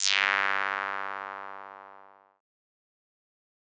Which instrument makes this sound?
synthesizer bass